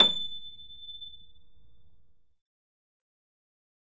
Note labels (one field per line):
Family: keyboard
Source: electronic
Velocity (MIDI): 75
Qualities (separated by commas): bright, fast decay